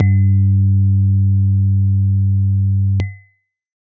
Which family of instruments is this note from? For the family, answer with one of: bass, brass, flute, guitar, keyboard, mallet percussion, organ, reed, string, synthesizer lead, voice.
keyboard